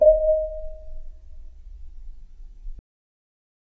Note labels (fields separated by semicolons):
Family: mallet percussion; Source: acoustic; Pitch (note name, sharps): D#5; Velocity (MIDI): 25; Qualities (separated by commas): dark, reverb